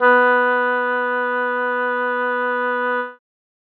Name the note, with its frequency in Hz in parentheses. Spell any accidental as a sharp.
B3 (246.9 Hz)